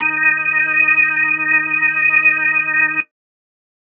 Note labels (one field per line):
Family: organ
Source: electronic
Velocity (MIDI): 127